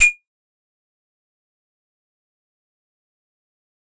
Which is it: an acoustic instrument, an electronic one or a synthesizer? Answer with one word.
acoustic